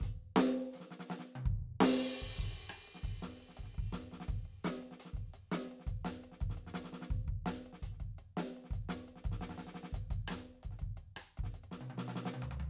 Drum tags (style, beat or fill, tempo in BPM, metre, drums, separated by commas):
breakbeat, beat, 170 BPM, 4/4, crash, closed hi-hat, hi-hat pedal, snare, cross-stick, high tom, floor tom, kick